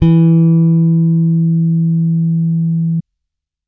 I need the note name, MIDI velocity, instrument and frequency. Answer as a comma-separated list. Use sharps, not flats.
E3, 50, electronic bass, 164.8 Hz